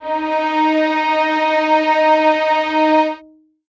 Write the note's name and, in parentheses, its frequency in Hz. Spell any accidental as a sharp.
D#4 (311.1 Hz)